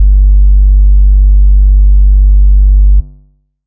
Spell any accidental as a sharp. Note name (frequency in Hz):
G1 (49 Hz)